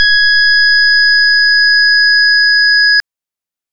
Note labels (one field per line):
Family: organ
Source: electronic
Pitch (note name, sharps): G#6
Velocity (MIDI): 100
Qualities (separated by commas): bright